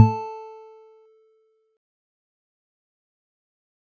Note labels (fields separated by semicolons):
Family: mallet percussion; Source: acoustic; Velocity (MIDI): 25; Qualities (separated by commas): fast decay, percussive